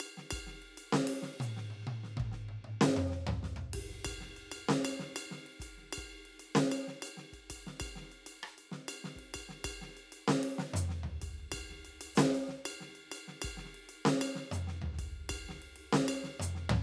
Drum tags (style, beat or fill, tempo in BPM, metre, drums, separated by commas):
Afro-Cuban, beat, 128 BPM, 4/4, ride, ride bell, hi-hat pedal, snare, cross-stick, high tom, mid tom, floor tom, kick